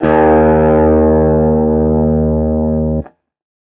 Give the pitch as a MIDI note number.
39